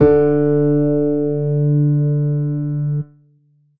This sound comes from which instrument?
electronic keyboard